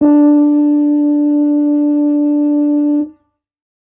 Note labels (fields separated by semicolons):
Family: brass; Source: acoustic; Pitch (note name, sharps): D4; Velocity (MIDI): 50; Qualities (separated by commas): dark